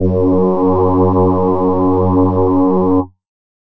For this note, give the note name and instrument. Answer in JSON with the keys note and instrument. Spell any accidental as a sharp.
{"note": "F#2", "instrument": "synthesizer voice"}